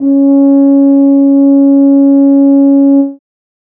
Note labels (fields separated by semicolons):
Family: brass; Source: acoustic; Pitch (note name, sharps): C#4; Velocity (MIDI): 50; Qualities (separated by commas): dark